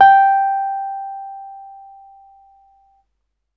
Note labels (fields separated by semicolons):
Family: keyboard; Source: electronic; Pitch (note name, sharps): G5; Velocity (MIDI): 100